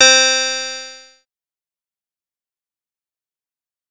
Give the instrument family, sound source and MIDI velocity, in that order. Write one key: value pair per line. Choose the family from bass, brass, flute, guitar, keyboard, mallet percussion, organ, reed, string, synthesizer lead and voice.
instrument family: bass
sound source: synthesizer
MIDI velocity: 25